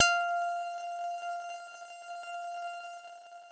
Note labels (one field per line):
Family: guitar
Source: electronic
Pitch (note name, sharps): F5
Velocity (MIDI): 75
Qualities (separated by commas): bright, long release